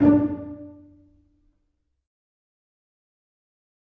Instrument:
acoustic string instrument